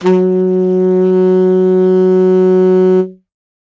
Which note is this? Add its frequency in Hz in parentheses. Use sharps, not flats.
F#3 (185 Hz)